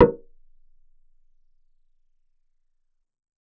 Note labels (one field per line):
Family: bass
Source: synthesizer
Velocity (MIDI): 25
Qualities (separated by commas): percussive, reverb